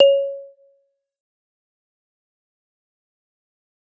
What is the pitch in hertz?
554.4 Hz